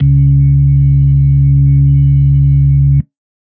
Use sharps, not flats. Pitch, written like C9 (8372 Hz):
C#2 (69.3 Hz)